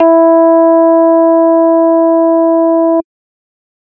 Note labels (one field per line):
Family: organ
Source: electronic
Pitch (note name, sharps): E4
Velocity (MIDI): 100